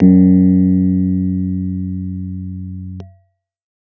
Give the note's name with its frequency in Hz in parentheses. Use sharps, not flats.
F#2 (92.5 Hz)